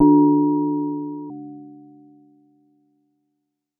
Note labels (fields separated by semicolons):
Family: mallet percussion; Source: synthesizer; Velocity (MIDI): 75; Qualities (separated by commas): multiphonic